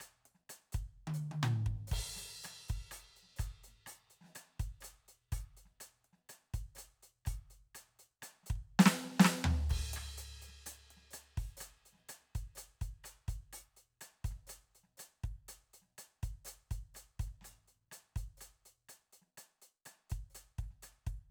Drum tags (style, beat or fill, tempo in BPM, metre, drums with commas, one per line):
cha-cha
beat
124 BPM
4/4
crash, closed hi-hat, open hi-hat, hi-hat pedal, snare, cross-stick, high tom, mid tom, floor tom, kick